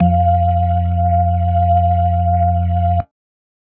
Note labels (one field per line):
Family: organ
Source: electronic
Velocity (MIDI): 75